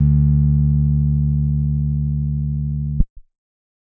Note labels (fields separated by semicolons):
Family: keyboard; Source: electronic; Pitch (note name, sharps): D2; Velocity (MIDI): 25; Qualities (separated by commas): dark